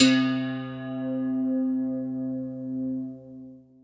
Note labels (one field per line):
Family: guitar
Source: acoustic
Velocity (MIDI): 75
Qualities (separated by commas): long release, reverb